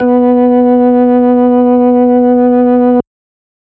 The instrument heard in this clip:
electronic organ